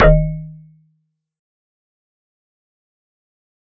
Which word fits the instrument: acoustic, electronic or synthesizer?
acoustic